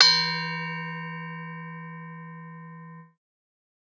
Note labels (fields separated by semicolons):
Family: mallet percussion; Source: acoustic; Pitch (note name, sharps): E3; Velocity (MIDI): 100